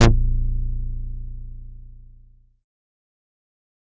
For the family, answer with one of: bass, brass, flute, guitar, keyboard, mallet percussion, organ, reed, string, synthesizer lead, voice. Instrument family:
bass